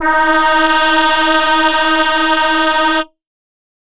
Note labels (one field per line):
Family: voice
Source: synthesizer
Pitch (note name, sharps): D#4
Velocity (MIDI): 100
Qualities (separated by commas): bright, multiphonic